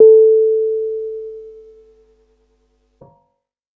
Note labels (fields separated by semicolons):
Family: keyboard; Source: electronic; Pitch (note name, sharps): A4; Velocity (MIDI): 25